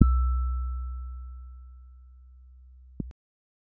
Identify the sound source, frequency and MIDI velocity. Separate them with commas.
electronic, 1319 Hz, 25